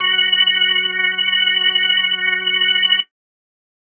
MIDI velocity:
25